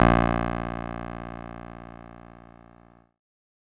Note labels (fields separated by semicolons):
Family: keyboard; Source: electronic; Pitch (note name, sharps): A#1; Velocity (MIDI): 25; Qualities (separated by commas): distorted